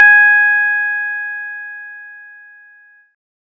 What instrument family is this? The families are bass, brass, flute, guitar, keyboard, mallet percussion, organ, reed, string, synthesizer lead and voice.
bass